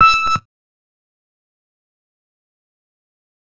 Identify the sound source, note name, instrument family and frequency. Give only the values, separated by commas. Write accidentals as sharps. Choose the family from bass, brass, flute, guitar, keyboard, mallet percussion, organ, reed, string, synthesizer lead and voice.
synthesizer, E6, bass, 1319 Hz